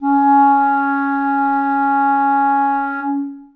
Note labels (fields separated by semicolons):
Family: reed; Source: acoustic; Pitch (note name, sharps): C#4; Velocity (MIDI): 75; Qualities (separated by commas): dark, long release, reverb